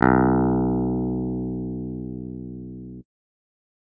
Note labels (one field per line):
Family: keyboard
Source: electronic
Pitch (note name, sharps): B1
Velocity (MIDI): 75